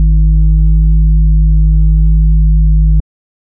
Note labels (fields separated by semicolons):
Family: organ; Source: electronic; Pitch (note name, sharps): G#1; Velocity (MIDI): 50; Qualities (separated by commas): dark